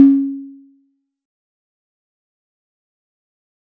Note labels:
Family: mallet percussion; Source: acoustic; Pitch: C#4; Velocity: 50; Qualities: fast decay, percussive

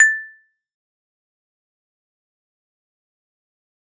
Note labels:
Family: mallet percussion; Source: acoustic; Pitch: A6; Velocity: 127; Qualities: fast decay, percussive

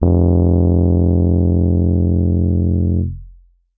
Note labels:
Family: keyboard; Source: electronic; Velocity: 127

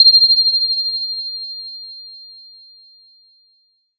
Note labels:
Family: mallet percussion; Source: acoustic; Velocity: 25; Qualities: bright, multiphonic

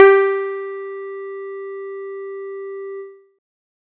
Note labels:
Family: guitar; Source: synthesizer; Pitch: G4; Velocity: 100

